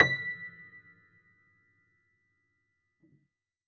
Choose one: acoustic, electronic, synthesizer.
acoustic